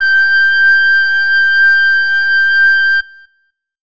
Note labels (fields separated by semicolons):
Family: flute; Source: acoustic; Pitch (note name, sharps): G6; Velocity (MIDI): 50